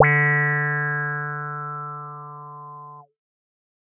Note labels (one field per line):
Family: bass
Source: synthesizer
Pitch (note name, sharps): D3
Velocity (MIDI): 127